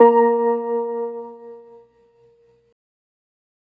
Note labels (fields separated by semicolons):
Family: organ; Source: electronic; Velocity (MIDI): 100